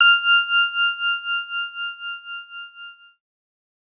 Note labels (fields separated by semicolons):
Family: keyboard; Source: electronic; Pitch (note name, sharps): F6; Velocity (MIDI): 25